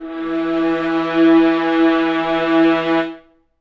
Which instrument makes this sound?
acoustic string instrument